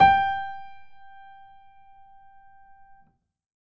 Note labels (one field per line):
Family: keyboard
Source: acoustic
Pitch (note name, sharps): G5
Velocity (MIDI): 100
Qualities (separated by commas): reverb